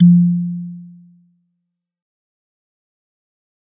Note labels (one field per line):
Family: mallet percussion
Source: acoustic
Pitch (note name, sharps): F3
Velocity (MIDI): 75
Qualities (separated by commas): dark, fast decay